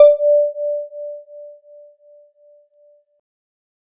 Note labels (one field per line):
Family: keyboard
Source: electronic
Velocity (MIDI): 25